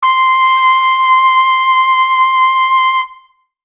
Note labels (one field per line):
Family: brass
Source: acoustic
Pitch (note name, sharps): C6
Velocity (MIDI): 25